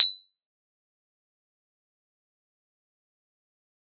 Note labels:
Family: mallet percussion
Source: acoustic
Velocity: 75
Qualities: bright, fast decay, percussive

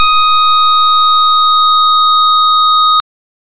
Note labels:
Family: organ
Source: electronic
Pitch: D#6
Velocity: 100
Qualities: bright

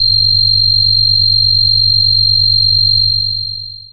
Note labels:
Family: bass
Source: synthesizer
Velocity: 50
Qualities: long release

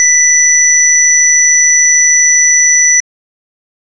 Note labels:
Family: organ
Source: electronic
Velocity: 50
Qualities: bright

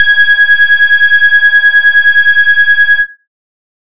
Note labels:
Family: bass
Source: synthesizer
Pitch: G#6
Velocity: 50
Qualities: distorted

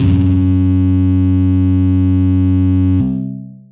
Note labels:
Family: guitar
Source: electronic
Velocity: 25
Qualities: bright, distorted, long release

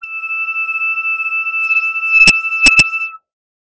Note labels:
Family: bass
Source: synthesizer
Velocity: 100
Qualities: distorted, non-linear envelope

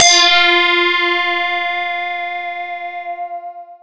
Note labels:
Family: mallet percussion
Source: electronic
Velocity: 50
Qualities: bright, distorted, long release, non-linear envelope

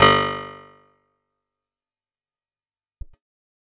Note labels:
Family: guitar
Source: acoustic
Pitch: G1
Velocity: 75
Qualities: fast decay, percussive

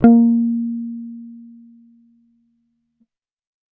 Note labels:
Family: bass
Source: electronic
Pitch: A#3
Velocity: 50

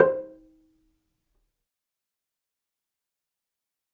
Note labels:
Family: string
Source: acoustic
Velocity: 25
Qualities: fast decay, percussive, reverb

